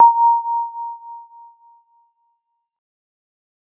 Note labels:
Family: keyboard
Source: electronic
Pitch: A#5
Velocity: 75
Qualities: fast decay

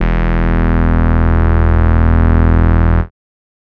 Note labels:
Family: bass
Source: synthesizer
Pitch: E1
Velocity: 50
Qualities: bright, distorted

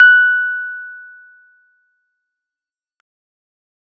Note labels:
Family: keyboard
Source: electronic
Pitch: F#6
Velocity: 25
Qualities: fast decay

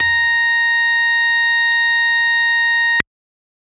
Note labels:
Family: organ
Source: electronic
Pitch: A#5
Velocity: 127

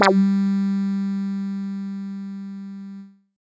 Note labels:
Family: bass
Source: synthesizer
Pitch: G3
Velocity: 50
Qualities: distorted

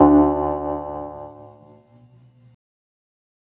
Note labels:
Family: organ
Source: electronic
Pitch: D2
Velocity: 25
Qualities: fast decay

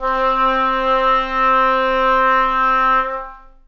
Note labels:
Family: reed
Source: acoustic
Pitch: C4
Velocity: 50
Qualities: long release, reverb

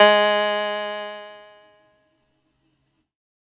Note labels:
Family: keyboard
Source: electronic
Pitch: G#3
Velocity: 50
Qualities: bright, distorted

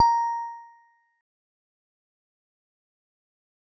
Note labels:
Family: mallet percussion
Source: acoustic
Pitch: A#5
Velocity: 50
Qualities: fast decay

